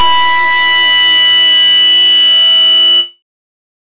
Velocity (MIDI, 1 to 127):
127